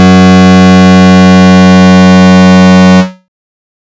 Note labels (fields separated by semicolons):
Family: bass; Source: synthesizer; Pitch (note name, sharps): F#2; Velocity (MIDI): 25; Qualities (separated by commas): bright, distorted